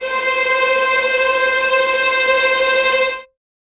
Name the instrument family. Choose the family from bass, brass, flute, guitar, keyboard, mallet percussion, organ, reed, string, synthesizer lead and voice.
string